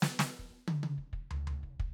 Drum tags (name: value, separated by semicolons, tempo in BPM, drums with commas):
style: Afro-Cuban bembé; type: fill; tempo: 122 BPM; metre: 4/4; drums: hi-hat pedal, snare, high tom, floor tom, kick